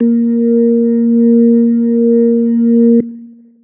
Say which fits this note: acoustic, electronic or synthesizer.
electronic